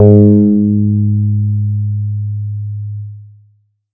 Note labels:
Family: bass; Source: synthesizer; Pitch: G#2; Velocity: 50; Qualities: distorted, long release

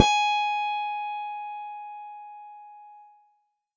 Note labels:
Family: keyboard; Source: electronic; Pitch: G#5; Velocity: 50

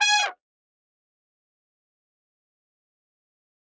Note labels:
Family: brass; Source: acoustic; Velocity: 50; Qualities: bright, fast decay, percussive, reverb

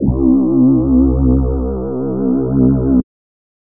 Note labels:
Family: voice; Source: synthesizer; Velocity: 127

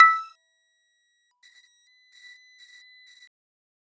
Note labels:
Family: mallet percussion; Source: acoustic; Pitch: E6; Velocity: 50; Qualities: multiphonic, percussive

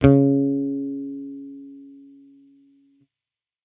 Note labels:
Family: bass; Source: electronic; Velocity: 50

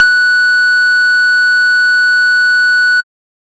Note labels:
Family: bass; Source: synthesizer; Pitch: F#6; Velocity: 50; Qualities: distorted, tempo-synced

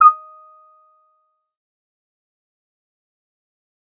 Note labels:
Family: bass; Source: synthesizer; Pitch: D#6; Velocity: 25; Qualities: distorted, fast decay, percussive

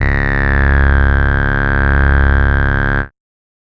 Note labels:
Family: bass; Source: synthesizer; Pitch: C#1; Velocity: 25; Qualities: bright, distorted, multiphonic

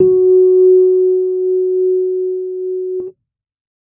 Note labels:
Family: keyboard; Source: electronic; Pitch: F#4; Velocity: 50

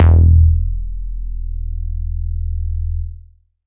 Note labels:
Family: bass; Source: synthesizer; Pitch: E1; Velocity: 25; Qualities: distorted

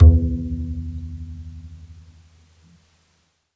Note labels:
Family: string; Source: acoustic; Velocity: 25; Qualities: dark, reverb

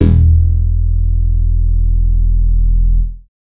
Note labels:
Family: bass; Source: synthesizer; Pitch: E1; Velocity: 127; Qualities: distorted

